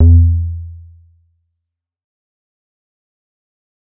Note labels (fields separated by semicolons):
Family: bass; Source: synthesizer; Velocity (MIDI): 75; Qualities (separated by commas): dark, fast decay